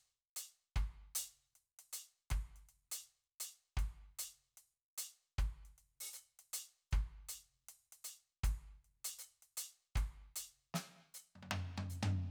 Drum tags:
reggae, beat, 78 BPM, 4/4, closed hi-hat, open hi-hat, hi-hat pedal, snare, cross-stick, high tom, kick

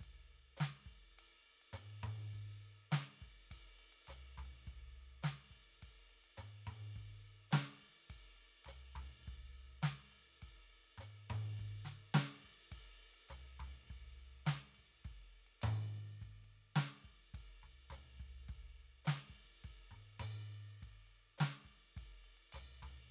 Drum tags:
Motown, beat, 104 BPM, 4/4, ride, ride bell, hi-hat pedal, snare, high tom, floor tom, kick

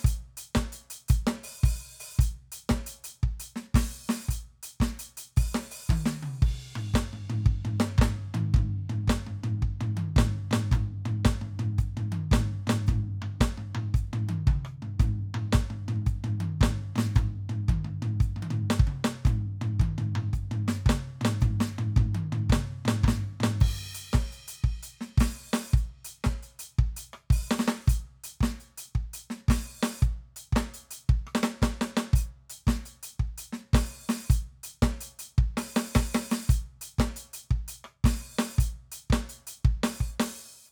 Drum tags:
rock shuffle, beat, 112 BPM, 4/4, crash, ride, closed hi-hat, open hi-hat, hi-hat pedal, snare, cross-stick, high tom, mid tom, floor tom, kick

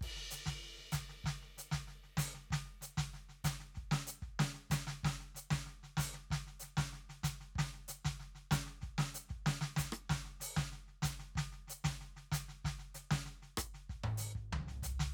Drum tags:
Brazilian baião, beat, 95 BPM, 4/4, ride, open hi-hat, hi-hat pedal, snare, cross-stick, high tom, floor tom, kick

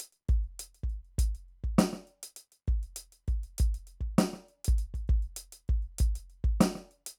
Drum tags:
hip-hop, beat, 100 BPM, 4/4, closed hi-hat, snare, kick

